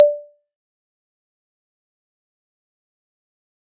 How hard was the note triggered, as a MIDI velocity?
100